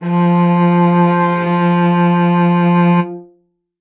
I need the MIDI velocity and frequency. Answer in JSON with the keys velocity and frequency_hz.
{"velocity": 75, "frequency_hz": 174.6}